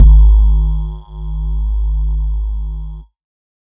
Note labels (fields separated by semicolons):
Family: synthesizer lead; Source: synthesizer; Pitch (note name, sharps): G#1; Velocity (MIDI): 100; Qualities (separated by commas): distorted